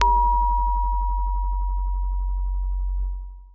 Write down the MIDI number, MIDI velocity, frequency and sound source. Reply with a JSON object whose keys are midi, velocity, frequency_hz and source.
{"midi": 30, "velocity": 25, "frequency_hz": 46.25, "source": "acoustic"}